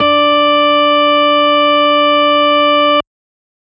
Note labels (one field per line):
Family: organ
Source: electronic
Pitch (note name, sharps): D4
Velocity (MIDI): 75